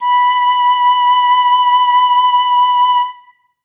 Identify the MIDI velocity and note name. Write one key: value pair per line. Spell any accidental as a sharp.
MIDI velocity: 127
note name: B5